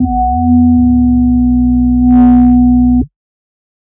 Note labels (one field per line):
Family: bass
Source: synthesizer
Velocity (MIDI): 127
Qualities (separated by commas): dark